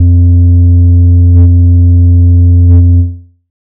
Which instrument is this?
synthesizer bass